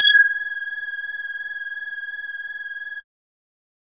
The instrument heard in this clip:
synthesizer bass